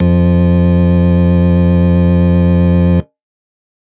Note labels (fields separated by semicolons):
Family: organ; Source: electronic; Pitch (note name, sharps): F2; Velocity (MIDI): 25